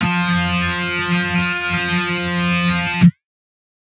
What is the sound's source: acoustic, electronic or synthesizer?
electronic